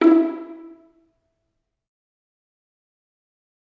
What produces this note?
acoustic string instrument